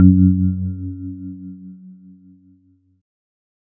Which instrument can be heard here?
electronic keyboard